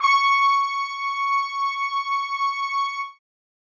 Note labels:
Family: brass; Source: acoustic; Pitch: C#6; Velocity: 75; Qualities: reverb

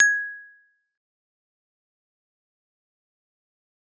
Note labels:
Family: mallet percussion; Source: acoustic; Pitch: G#6; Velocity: 25; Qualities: fast decay, percussive

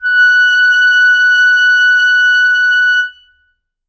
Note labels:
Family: reed; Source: acoustic; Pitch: F#6; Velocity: 100; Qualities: reverb

